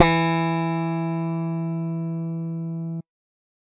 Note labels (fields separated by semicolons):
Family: bass; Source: electronic; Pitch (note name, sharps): E3; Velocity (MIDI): 127